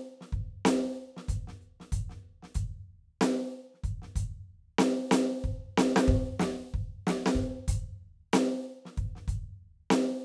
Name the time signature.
4/4